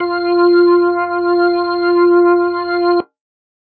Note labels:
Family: organ; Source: electronic; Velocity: 50

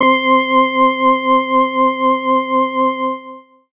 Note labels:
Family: organ; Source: electronic; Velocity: 25; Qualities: distorted

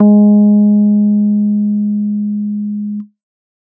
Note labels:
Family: keyboard; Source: electronic; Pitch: G#3; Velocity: 75; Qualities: dark

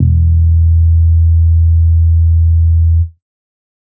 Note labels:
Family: bass; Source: synthesizer; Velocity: 50; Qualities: dark

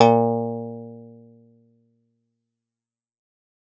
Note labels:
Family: guitar; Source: acoustic; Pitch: A#2; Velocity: 25; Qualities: fast decay, reverb

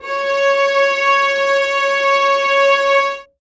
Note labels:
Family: string; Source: acoustic; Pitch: C#5; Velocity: 25; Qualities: reverb

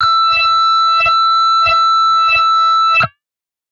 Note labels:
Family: guitar; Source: electronic; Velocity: 75; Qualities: bright, distorted

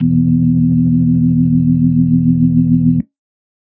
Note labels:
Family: organ; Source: electronic; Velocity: 127

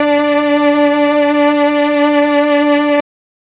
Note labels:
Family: reed; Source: electronic; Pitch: D4; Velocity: 127; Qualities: bright, reverb

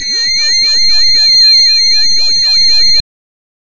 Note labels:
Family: reed; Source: synthesizer; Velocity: 127; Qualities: bright, distorted, non-linear envelope

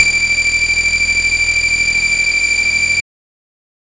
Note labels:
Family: bass; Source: synthesizer; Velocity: 127; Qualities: distorted

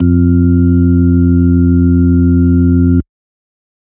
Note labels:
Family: organ; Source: electronic; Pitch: F2; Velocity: 127; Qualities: dark

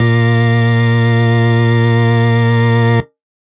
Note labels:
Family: organ; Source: electronic; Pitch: A#2; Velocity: 100; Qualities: distorted

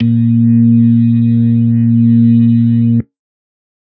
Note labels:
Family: organ; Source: electronic; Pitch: A#2; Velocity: 75

